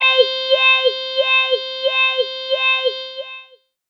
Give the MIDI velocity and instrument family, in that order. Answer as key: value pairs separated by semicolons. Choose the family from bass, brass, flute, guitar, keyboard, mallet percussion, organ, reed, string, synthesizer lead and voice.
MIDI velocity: 25; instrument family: voice